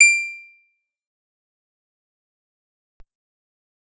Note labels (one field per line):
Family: guitar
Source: acoustic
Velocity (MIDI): 25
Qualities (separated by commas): fast decay, percussive